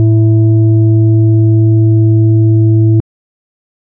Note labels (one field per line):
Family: organ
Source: electronic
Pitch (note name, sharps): A2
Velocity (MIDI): 100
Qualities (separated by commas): dark